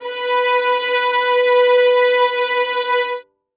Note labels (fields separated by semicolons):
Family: string; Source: acoustic; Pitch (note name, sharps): B4; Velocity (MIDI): 127; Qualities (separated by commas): reverb